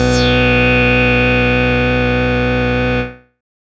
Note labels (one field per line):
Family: bass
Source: synthesizer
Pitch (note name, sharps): B1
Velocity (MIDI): 127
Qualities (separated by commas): bright, distorted, non-linear envelope